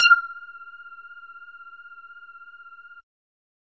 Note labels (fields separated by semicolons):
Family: bass; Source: synthesizer; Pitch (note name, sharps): F6; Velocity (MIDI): 100; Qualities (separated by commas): percussive